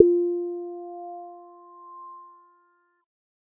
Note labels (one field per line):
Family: bass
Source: synthesizer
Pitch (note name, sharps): F4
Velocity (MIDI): 25